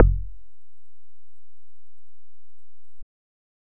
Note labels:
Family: bass; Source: synthesizer; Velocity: 25

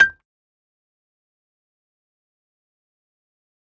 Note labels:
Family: mallet percussion; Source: acoustic; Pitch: G6; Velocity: 127; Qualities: fast decay, percussive, reverb

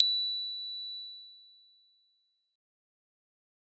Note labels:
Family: mallet percussion; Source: acoustic; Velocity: 75; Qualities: bright, fast decay

